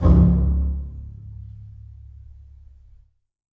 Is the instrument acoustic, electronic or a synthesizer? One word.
acoustic